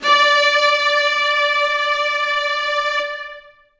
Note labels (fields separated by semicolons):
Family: string; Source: acoustic; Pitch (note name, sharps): D5; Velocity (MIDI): 127; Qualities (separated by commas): long release, reverb